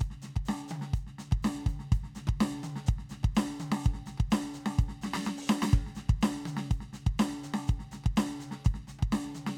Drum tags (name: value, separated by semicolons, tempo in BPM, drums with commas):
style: prog rock; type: beat; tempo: 125 BPM; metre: 4/4; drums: open hi-hat, hi-hat pedal, snare, high tom, kick